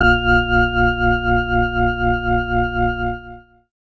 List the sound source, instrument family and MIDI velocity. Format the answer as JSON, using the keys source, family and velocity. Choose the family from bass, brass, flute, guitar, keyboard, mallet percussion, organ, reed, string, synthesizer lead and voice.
{"source": "electronic", "family": "organ", "velocity": 100}